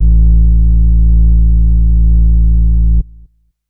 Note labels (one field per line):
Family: flute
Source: acoustic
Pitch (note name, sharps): A1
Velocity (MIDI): 127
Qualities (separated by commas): dark